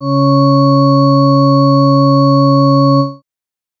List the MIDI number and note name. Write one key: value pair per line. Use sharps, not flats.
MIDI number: 49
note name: C#3